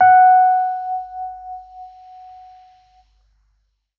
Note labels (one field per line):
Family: keyboard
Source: electronic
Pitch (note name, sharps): F#5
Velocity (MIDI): 50